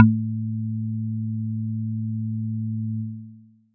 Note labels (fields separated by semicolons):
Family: mallet percussion; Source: acoustic; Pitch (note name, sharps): A2; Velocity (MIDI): 75